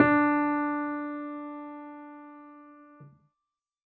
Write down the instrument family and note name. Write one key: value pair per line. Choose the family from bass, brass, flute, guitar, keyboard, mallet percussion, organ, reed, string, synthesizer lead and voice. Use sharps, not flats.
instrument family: keyboard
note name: D4